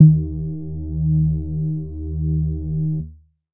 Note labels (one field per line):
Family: keyboard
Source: electronic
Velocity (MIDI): 75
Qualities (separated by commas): dark, distorted